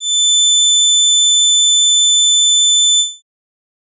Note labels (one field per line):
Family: organ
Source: electronic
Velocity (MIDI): 100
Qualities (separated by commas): bright